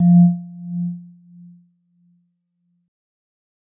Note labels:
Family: mallet percussion; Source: acoustic; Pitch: F3; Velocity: 25; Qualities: dark, non-linear envelope

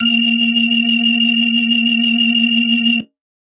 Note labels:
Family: organ; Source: electronic; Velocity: 75; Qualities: bright

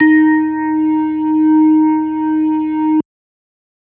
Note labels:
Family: organ; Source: electronic; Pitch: D#4; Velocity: 50

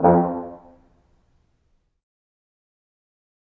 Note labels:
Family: brass; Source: acoustic; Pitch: F2; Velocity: 25; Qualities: fast decay, percussive, reverb

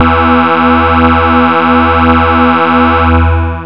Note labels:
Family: bass; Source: synthesizer; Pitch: E2; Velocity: 100; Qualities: bright, distorted, long release

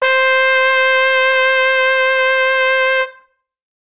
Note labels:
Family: brass; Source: acoustic; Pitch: C5; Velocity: 127; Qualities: bright

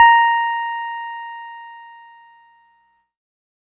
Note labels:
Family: keyboard; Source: electronic; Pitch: A#5; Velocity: 50; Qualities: distorted

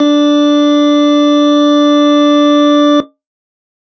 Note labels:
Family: organ; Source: electronic; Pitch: D4; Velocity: 127

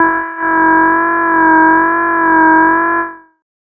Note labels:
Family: bass; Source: synthesizer; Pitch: E4; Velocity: 50; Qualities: distorted, tempo-synced

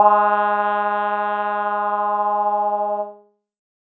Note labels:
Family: keyboard; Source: electronic; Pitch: G#3; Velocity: 50; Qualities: distorted, multiphonic

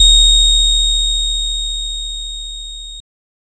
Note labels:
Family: guitar; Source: synthesizer; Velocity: 50; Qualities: bright, distorted

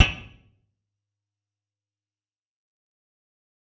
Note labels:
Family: guitar; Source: electronic; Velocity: 127; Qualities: fast decay, percussive, reverb

